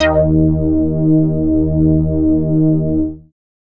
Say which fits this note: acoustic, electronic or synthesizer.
synthesizer